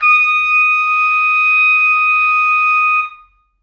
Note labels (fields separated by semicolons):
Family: brass; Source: acoustic; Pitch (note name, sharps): D#6; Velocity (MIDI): 25; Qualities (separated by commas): reverb